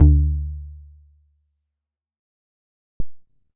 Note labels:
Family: bass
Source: synthesizer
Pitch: D2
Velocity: 25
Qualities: dark, fast decay

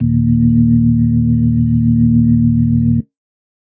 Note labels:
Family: organ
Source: electronic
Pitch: D#1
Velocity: 100

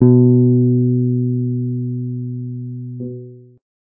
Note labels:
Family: guitar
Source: electronic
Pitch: B2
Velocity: 25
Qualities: long release

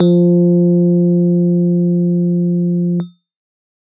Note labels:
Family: keyboard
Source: electronic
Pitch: F3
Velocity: 75

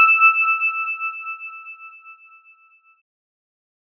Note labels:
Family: keyboard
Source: electronic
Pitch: E6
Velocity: 75

